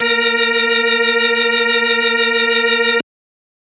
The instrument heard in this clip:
electronic organ